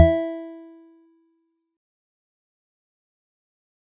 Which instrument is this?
acoustic mallet percussion instrument